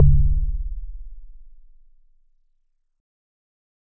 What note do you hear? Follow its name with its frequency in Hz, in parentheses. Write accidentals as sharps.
C#0 (17.32 Hz)